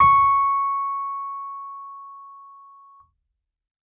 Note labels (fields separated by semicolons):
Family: keyboard; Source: electronic; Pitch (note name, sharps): C#6; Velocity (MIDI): 100